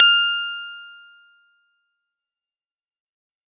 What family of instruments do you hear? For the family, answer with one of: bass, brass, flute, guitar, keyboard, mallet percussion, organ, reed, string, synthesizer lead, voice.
keyboard